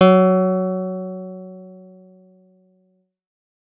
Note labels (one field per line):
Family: guitar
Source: electronic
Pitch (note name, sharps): F#3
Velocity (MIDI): 100